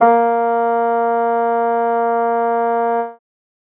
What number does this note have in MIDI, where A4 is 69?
58